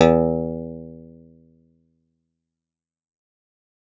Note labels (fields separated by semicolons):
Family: guitar; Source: acoustic; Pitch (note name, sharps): E2; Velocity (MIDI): 50; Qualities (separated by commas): fast decay, reverb